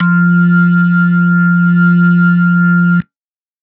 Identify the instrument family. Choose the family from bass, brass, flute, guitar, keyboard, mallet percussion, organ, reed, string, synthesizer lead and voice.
organ